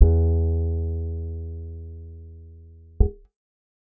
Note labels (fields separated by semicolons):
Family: guitar; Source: acoustic; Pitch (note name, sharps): E2; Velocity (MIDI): 25; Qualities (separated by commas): dark